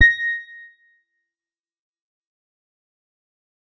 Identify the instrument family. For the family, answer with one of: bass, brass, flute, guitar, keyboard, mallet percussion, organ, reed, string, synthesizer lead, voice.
guitar